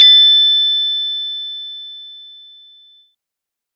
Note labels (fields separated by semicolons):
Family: bass; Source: synthesizer; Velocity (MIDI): 50